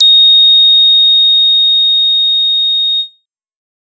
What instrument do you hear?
synthesizer bass